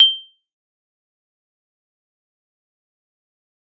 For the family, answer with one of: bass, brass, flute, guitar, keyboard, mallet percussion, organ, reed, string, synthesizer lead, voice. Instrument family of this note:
mallet percussion